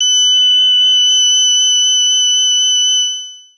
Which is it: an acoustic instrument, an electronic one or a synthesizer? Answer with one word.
synthesizer